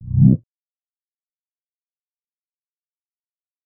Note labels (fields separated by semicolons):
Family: bass; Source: synthesizer; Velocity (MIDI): 25; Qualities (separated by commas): distorted, fast decay, percussive